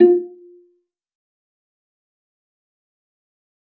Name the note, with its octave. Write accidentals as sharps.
F4